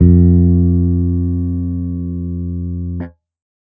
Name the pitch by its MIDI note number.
41